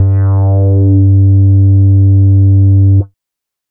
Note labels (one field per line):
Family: bass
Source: synthesizer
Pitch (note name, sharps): G2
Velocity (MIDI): 75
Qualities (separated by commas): dark, distorted